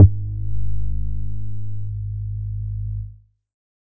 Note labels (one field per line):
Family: bass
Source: synthesizer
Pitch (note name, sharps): G#1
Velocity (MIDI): 25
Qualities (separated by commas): distorted